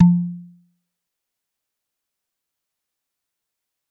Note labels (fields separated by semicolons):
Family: mallet percussion; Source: acoustic; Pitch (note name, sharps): F3; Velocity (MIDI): 75; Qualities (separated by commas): dark, fast decay, percussive